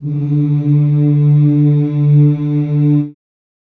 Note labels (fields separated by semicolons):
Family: voice; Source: acoustic; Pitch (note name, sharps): D3; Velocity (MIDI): 75; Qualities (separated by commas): dark, reverb